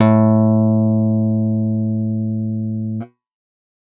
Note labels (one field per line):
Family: guitar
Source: electronic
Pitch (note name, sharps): A2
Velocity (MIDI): 127